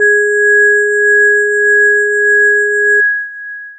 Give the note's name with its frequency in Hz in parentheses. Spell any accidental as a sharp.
G#4 (415.3 Hz)